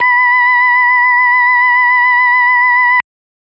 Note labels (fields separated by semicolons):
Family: organ; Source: electronic; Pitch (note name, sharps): B5; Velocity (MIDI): 127